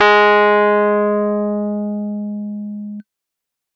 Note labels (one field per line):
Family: keyboard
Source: electronic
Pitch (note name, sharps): G#3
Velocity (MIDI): 127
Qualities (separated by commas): distorted